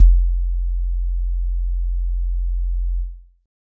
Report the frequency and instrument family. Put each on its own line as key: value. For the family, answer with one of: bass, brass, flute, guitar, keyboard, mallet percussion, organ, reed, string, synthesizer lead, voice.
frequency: 43.65 Hz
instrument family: keyboard